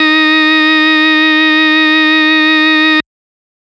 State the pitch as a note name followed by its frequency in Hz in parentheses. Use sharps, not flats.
D#4 (311.1 Hz)